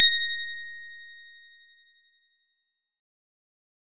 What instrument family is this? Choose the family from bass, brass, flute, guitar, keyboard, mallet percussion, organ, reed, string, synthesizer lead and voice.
synthesizer lead